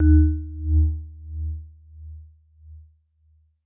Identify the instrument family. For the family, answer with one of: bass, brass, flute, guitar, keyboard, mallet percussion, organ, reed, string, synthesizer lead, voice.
mallet percussion